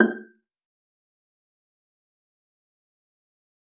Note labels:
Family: string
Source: acoustic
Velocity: 75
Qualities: fast decay, percussive, reverb

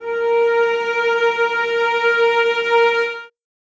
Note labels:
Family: string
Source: acoustic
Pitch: A#4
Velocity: 75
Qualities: reverb

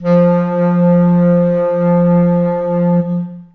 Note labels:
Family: reed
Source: acoustic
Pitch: F3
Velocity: 50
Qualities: long release, reverb

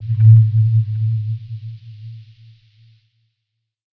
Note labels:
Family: synthesizer lead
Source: synthesizer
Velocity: 127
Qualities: dark, non-linear envelope, reverb

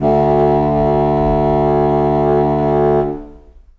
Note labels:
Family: reed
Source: acoustic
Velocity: 50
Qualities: long release, reverb

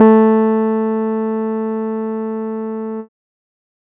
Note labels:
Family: keyboard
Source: electronic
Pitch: A3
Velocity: 75

